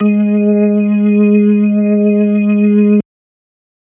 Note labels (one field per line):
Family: organ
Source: electronic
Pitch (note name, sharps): G#3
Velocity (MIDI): 127